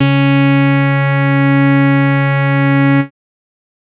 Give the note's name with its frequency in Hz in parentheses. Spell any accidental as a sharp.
C#3 (138.6 Hz)